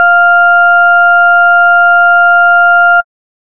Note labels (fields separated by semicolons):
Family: bass; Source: synthesizer; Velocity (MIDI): 25; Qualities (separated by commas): distorted